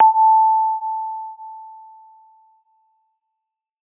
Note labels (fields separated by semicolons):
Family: mallet percussion; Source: acoustic; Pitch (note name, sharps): A5; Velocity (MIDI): 127; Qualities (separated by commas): non-linear envelope